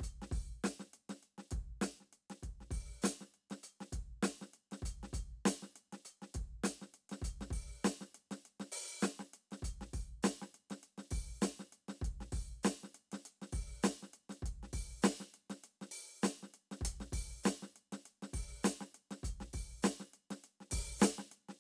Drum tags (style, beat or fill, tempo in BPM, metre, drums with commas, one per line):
funk
beat
100 BPM
4/4
closed hi-hat, open hi-hat, hi-hat pedal, snare, kick